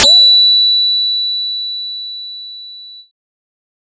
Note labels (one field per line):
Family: bass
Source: synthesizer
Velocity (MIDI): 100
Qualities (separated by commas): bright